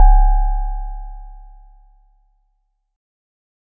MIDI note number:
25